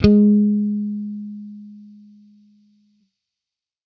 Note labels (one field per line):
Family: bass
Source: electronic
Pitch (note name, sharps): G#3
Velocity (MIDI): 100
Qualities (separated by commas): distorted